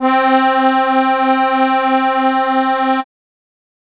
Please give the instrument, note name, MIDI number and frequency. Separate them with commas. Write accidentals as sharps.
acoustic keyboard, C4, 60, 261.6 Hz